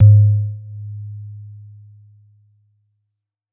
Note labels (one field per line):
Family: mallet percussion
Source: acoustic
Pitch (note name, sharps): G#2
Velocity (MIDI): 100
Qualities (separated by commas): dark, non-linear envelope